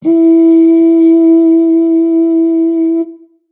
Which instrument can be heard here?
acoustic brass instrument